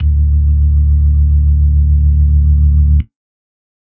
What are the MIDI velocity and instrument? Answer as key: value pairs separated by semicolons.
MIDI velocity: 50; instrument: electronic organ